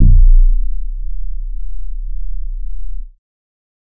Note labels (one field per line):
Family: bass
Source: synthesizer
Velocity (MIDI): 25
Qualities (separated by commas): dark, distorted